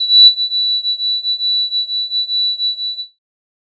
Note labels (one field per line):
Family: flute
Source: synthesizer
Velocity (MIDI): 50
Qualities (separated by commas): bright, distorted